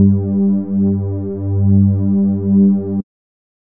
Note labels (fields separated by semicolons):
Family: bass; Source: synthesizer; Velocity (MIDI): 100; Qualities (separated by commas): dark